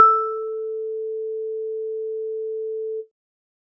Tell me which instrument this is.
electronic keyboard